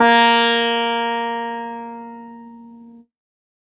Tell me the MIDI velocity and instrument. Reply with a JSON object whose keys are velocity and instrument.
{"velocity": 25, "instrument": "acoustic guitar"}